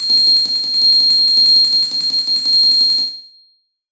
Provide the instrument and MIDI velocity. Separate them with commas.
acoustic mallet percussion instrument, 50